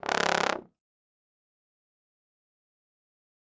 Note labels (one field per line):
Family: brass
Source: acoustic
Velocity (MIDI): 25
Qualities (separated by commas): bright, fast decay, reverb